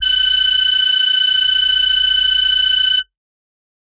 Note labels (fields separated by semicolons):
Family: voice; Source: synthesizer; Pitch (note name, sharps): F#6; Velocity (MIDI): 127; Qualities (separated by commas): multiphonic